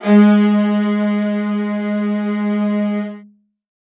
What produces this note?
acoustic string instrument